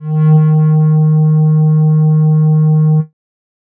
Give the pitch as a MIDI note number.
51